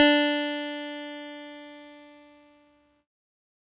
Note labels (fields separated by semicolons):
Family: keyboard; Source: electronic; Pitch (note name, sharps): D4; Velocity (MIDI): 100; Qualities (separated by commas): bright, distorted